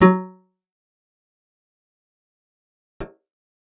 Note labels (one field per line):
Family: guitar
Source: acoustic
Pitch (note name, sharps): F#3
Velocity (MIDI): 50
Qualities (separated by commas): fast decay, percussive, reverb